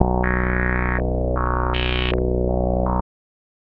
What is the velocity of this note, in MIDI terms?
75